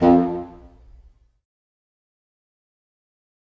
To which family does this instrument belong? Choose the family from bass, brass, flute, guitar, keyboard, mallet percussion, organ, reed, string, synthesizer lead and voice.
reed